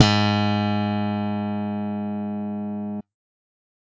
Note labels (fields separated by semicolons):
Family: bass; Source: electronic; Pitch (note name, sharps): G#2; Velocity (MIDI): 127; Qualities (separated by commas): bright